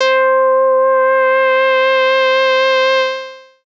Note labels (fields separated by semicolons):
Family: bass; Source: synthesizer; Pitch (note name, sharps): C5; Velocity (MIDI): 25; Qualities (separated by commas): distorted, long release